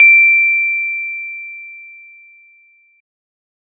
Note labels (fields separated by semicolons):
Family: organ; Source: electronic; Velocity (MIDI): 25